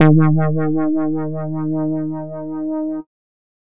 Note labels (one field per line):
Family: bass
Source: synthesizer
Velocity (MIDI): 75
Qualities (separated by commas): dark, distorted